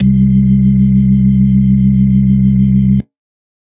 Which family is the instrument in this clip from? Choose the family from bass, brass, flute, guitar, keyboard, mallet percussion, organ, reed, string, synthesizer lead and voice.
organ